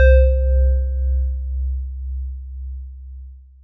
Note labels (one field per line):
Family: mallet percussion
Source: acoustic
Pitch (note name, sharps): C2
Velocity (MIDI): 50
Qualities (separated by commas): long release